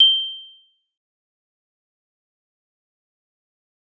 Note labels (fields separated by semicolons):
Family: mallet percussion; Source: acoustic; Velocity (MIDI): 75; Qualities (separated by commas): bright, fast decay, percussive